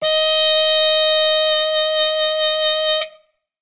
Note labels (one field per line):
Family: brass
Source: acoustic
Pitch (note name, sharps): D#5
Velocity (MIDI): 127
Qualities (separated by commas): bright